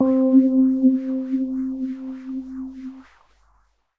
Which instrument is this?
electronic keyboard